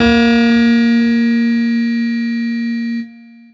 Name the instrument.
electronic keyboard